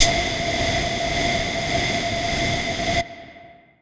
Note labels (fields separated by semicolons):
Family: flute; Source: acoustic; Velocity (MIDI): 25; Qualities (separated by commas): distorted, long release